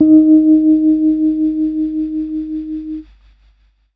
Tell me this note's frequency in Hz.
311.1 Hz